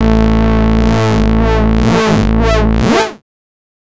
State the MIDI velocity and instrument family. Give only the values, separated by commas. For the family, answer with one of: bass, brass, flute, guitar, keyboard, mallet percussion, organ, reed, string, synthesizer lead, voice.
25, bass